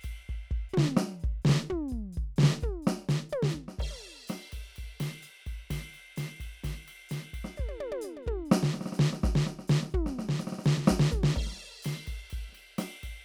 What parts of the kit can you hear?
crash, ride, hi-hat pedal, snare, high tom, mid tom, floor tom and kick